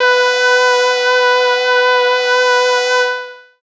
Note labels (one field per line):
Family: voice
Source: synthesizer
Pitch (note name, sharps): B4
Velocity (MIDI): 100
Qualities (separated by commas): long release